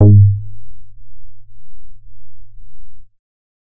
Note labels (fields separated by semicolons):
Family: bass; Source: synthesizer; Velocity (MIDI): 50; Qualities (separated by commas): dark, distorted